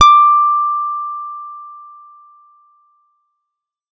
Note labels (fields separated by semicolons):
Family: guitar; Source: electronic; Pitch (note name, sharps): D6; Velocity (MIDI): 75